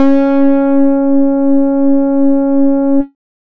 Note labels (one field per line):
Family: bass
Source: synthesizer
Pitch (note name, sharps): C#4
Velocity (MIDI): 50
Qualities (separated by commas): distorted, multiphonic, tempo-synced